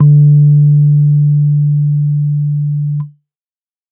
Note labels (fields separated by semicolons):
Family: keyboard; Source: electronic; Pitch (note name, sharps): D3; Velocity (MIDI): 25; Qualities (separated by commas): dark